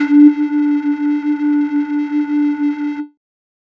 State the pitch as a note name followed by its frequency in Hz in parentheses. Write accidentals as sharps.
D4 (293.7 Hz)